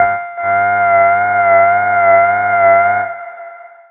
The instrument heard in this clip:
synthesizer bass